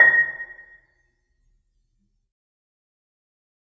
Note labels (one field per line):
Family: mallet percussion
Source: acoustic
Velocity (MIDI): 50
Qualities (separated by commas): dark, fast decay, percussive, reverb